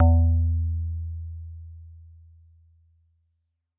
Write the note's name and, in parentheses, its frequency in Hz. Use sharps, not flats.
E2 (82.41 Hz)